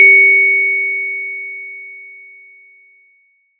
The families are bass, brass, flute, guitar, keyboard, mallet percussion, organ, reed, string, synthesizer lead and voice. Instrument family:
mallet percussion